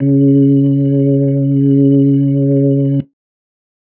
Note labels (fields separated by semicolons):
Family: organ; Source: electronic; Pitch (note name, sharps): C#3; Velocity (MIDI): 75; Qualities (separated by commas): dark